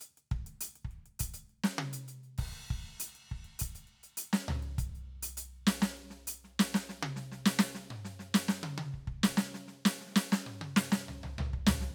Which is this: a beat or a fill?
beat